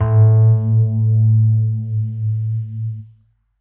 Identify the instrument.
electronic keyboard